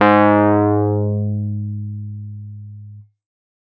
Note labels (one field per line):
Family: keyboard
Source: electronic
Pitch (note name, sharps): G#2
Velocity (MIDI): 75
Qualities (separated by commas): distorted